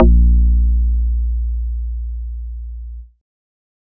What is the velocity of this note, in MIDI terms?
127